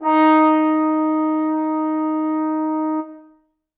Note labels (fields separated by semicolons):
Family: brass; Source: acoustic; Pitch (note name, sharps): D#4; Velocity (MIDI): 50; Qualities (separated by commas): bright, reverb